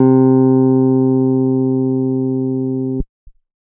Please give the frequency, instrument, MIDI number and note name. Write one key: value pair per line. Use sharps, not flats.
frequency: 130.8 Hz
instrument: electronic keyboard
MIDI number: 48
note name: C3